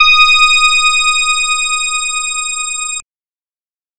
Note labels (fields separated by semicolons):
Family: bass; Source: synthesizer; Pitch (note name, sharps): D#6; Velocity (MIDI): 75; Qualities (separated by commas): multiphonic